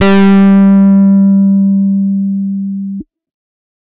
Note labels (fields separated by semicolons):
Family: guitar; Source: electronic; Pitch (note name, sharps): G3; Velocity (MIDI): 50; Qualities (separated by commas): bright, distorted